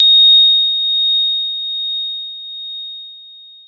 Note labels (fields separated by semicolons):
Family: keyboard; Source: electronic; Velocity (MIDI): 127; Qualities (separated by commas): bright, long release